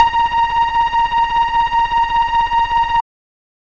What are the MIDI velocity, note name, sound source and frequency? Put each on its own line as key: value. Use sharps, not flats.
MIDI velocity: 75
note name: A#5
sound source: synthesizer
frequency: 932.3 Hz